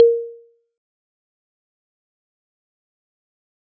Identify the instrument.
acoustic mallet percussion instrument